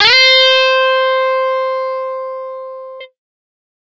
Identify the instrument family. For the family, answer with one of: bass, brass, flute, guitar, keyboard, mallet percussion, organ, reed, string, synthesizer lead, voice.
guitar